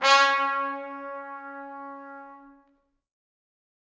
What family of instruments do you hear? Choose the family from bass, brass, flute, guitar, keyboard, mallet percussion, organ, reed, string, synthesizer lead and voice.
brass